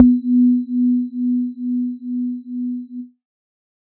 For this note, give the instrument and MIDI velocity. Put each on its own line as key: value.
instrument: synthesizer lead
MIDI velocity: 75